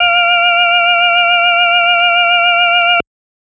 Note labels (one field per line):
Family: organ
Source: electronic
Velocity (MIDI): 25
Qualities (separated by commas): multiphonic